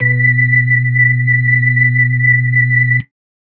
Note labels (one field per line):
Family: organ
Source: electronic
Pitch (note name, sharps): B2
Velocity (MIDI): 127